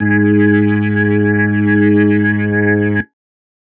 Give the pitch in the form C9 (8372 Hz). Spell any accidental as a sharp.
G#2 (103.8 Hz)